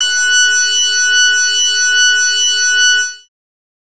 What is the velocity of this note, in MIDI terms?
25